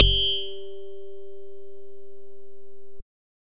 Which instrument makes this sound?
synthesizer bass